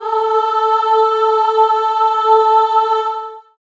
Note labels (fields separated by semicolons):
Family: voice; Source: acoustic; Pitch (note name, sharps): A4; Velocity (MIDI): 75; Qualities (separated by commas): reverb